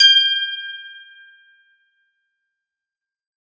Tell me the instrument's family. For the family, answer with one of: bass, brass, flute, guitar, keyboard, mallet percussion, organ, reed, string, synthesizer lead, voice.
guitar